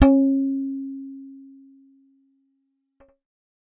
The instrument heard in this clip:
synthesizer bass